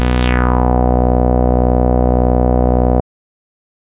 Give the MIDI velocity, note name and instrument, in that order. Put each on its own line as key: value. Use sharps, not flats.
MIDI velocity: 127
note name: B1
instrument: synthesizer bass